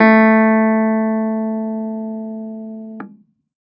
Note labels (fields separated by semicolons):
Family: keyboard; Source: electronic; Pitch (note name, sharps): A3; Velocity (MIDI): 25; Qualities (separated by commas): distorted